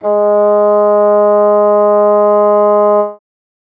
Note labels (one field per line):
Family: reed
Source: acoustic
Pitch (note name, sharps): G#3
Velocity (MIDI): 25